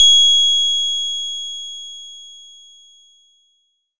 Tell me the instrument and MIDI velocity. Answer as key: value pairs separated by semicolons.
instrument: synthesizer bass; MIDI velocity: 100